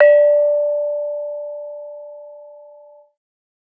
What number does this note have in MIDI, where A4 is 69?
74